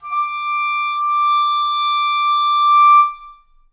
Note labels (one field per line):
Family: reed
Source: acoustic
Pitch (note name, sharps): D6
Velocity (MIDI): 75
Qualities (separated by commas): reverb